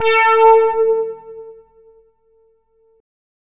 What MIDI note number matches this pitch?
69